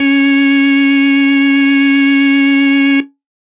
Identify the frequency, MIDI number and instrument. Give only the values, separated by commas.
277.2 Hz, 61, electronic organ